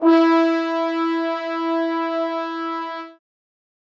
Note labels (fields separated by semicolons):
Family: brass; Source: acoustic; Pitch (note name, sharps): E4; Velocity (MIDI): 100; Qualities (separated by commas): bright, reverb